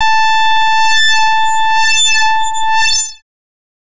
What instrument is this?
synthesizer bass